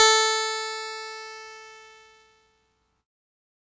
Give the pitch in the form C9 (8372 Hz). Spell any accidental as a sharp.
A4 (440 Hz)